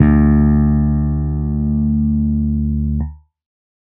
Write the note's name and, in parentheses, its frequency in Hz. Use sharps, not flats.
D2 (73.42 Hz)